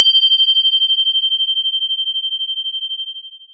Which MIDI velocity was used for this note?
25